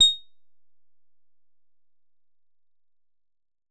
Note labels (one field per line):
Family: guitar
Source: synthesizer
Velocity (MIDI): 75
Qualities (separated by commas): bright, percussive